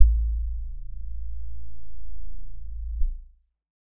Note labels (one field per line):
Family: keyboard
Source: electronic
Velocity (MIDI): 25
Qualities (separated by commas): dark